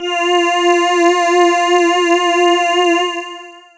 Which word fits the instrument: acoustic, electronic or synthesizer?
synthesizer